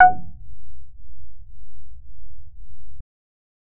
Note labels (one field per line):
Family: bass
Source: synthesizer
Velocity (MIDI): 75